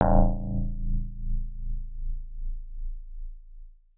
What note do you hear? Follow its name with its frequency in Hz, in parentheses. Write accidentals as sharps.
A0 (27.5 Hz)